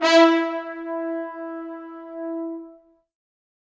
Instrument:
acoustic brass instrument